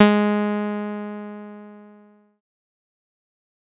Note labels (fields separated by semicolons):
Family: bass; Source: synthesizer; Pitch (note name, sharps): G#3; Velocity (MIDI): 50; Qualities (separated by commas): distorted, fast decay